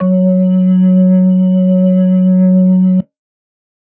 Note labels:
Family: organ; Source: electronic; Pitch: F#3; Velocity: 25; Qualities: distorted

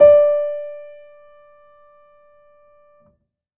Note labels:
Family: keyboard; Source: acoustic; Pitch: D5; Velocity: 50; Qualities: reverb

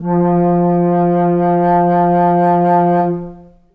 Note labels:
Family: flute; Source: acoustic; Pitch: F3; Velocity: 100; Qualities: long release, reverb

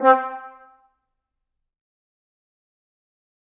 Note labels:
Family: flute; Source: acoustic; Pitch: C4; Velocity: 127; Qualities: fast decay, percussive, reverb

